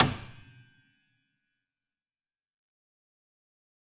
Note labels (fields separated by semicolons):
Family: keyboard; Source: acoustic; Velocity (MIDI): 100; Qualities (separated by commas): fast decay, percussive